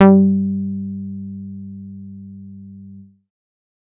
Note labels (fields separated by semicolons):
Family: bass; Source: synthesizer; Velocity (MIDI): 100; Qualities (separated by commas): dark